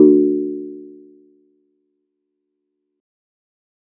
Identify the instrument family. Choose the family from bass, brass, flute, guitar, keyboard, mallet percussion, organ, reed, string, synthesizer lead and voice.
guitar